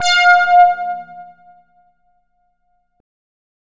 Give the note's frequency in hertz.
698.5 Hz